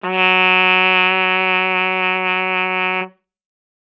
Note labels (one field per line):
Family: brass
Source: acoustic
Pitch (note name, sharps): F#3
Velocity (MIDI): 75